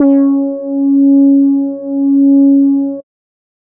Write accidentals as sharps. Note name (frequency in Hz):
C#4 (277.2 Hz)